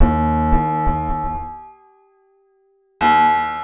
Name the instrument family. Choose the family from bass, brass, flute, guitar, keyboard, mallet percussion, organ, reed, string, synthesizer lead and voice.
guitar